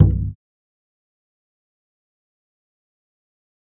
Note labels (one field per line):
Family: bass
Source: electronic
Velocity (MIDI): 75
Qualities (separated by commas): fast decay, percussive, reverb